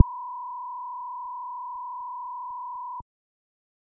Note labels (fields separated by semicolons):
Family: bass; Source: synthesizer; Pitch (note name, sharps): B5; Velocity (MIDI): 25; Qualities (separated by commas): dark